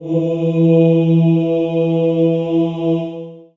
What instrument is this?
acoustic voice